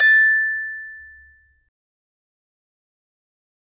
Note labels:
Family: mallet percussion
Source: acoustic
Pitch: A6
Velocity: 25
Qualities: fast decay, reverb

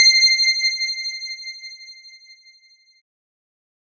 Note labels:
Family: keyboard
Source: electronic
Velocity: 75

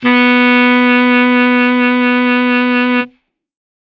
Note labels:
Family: reed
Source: acoustic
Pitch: B3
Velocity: 75

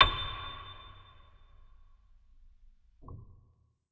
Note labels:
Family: organ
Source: electronic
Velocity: 25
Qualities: reverb

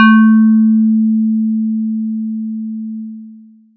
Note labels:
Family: mallet percussion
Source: electronic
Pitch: A3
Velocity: 50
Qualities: long release, multiphonic

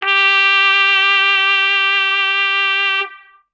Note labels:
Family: brass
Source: acoustic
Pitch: G4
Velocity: 127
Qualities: bright, distorted

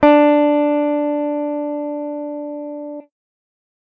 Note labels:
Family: guitar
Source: electronic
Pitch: D4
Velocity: 100

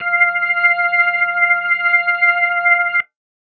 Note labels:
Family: organ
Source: electronic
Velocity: 25

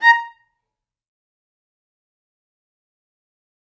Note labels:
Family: string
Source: acoustic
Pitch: A#5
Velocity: 127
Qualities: fast decay, percussive, reverb

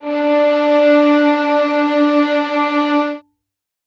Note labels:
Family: string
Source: acoustic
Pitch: D4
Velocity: 25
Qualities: reverb

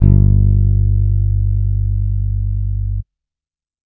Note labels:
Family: bass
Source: electronic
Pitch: G1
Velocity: 50

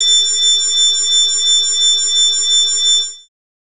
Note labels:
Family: bass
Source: synthesizer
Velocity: 127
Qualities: bright, distorted

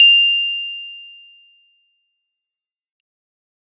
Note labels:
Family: keyboard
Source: electronic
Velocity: 127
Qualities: bright, distorted, fast decay

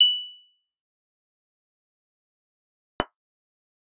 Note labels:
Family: guitar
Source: electronic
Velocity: 100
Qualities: bright, fast decay, percussive

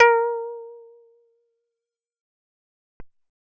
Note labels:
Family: bass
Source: synthesizer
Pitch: A#4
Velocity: 127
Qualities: fast decay

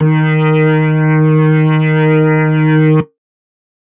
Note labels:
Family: organ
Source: electronic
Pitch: D#3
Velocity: 100

